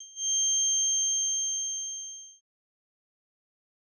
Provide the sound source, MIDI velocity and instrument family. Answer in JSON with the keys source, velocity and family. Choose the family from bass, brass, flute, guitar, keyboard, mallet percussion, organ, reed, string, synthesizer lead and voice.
{"source": "synthesizer", "velocity": 50, "family": "bass"}